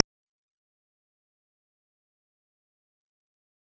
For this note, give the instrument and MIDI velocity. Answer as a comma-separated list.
synthesizer bass, 25